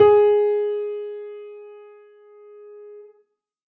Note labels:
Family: keyboard; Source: acoustic; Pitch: G#4; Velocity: 75

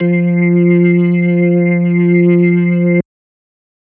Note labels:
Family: organ; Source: electronic; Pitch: F3; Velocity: 127; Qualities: distorted

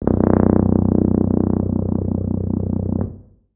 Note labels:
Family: brass; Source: acoustic; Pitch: B0; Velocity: 75

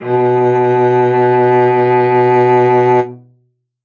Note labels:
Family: string; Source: acoustic; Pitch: B2; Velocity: 75; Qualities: reverb

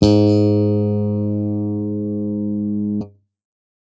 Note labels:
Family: bass; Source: electronic; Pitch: G#2; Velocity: 100

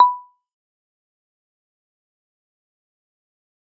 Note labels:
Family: mallet percussion; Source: acoustic; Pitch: B5; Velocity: 100; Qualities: dark, fast decay, percussive, reverb

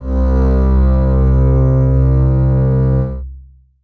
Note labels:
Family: string; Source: acoustic; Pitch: C2; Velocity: 75; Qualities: long release, reverb

